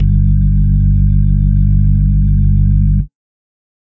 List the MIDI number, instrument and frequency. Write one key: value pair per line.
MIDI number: 31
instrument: electronic organ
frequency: 49 Hz